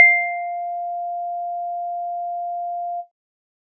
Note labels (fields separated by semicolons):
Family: keyboard; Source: electronic; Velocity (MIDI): 50